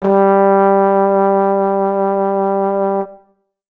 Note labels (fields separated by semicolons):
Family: brass; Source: acoustic; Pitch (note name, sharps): G3; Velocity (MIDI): 50